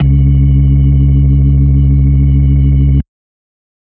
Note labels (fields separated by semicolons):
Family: organ; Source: electronic; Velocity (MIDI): 50; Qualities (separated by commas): dark